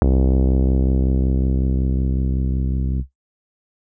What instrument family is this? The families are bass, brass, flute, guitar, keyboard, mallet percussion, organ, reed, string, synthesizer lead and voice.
keyboard